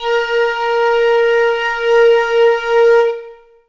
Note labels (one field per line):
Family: flute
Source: acoustic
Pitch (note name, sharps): A#4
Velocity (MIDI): 50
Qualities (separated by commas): long release, reverb